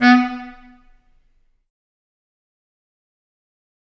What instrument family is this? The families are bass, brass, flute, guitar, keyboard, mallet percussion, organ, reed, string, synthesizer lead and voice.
reed